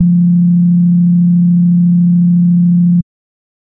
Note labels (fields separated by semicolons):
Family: bass; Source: synthesizer; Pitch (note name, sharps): F3; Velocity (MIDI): 25; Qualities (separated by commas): dark